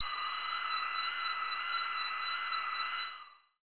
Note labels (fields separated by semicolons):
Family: voice; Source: synthesizer; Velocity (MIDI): 25; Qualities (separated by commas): bright, long release